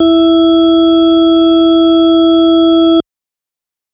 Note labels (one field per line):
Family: organ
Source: electronic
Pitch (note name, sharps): E4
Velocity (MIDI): 127